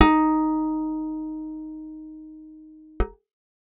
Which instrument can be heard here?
acoustic guitar